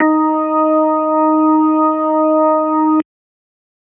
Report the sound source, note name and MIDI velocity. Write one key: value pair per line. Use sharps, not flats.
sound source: electronic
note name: D#4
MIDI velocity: 50